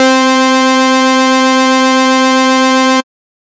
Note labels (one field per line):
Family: bass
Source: synthesizer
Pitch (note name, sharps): C4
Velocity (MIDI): 25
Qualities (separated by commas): bright, distorted